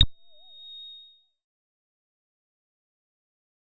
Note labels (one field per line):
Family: bass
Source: synthesizer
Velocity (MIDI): 75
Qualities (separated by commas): distorted, fast decay, percussive